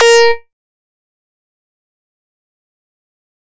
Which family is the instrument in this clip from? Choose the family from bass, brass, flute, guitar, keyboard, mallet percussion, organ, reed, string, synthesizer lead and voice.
bass